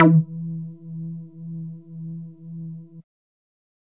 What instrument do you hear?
synthesizer bass